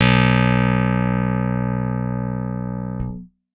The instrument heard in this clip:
electronic guitar